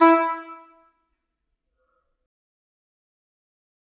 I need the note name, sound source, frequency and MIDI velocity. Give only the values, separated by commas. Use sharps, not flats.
E4, acoustic, 329.6 Hz, 100